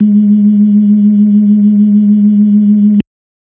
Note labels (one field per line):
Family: organ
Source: electronic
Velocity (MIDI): 50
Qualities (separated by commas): dark